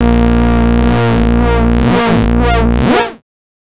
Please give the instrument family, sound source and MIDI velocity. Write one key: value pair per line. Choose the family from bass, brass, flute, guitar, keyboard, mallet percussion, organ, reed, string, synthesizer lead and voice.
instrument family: bass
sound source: synthesizer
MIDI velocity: 127